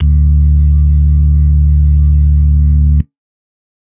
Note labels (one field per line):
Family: organ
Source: electronic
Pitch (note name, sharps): D2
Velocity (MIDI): 50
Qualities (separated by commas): dark